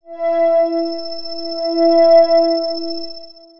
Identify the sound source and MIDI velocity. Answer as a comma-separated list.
synthesizer, 25